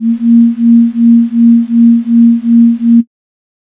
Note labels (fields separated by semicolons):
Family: flute; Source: synthesizer; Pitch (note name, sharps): A#3; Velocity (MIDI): 100; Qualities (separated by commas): dark